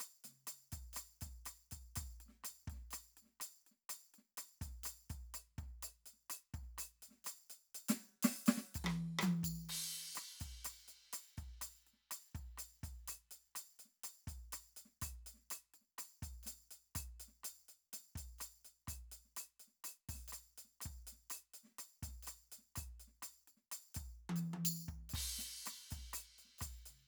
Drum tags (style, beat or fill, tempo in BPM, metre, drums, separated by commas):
cha-cha, beat, 124 BPM, 4/4, crash, percussion, snare, cross-stick, high tom, mid tom, kick